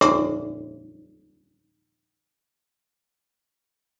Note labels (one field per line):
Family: guitar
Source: acoustic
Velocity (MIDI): 127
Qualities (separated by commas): fast decay